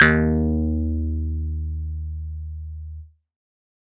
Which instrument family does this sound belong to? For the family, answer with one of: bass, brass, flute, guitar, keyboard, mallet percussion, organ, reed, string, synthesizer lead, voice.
keyboard